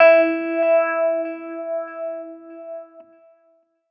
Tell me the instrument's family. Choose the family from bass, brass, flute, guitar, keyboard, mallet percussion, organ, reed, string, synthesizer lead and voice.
keyboard